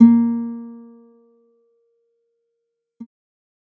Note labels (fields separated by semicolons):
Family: guitar; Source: electronic; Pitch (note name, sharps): A#3; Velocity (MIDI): 25